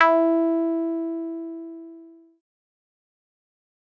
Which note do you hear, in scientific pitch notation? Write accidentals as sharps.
E4